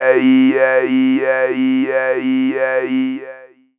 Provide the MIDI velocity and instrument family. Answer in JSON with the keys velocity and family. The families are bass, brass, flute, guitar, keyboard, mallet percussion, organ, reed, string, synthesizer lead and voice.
{"velocity": 25, "family": "voice"}